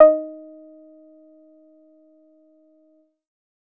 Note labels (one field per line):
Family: bass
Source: synthesizer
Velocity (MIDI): 50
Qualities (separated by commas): dark, percussive